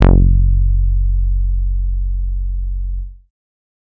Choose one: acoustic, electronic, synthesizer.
synthesizer